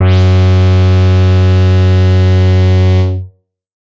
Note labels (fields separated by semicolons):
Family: bass; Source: synthesizer; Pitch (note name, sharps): F#2; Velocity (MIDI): 127; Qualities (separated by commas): distorted